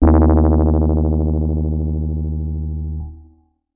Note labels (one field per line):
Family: keyboard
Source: electronic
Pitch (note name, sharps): D#2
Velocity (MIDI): 75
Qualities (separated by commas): dark, distorted